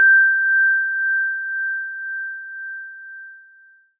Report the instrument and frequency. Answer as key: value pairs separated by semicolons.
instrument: acoustic mallet percussion instrument; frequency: 1568 Hz